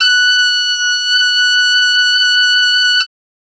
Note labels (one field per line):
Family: reed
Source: acoustic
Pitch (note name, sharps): F#6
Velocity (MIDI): 75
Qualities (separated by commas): reverb